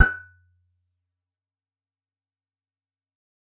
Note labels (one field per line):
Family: guitar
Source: acoustic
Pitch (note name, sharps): F#6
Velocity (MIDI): 127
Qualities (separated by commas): fast decay, percussive